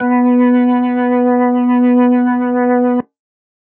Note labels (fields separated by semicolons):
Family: organ; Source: electronic; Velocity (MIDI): 25; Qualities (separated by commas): distorted